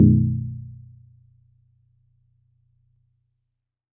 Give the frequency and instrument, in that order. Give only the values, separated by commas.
30.87 Hz, acoustic mallet percussion instrument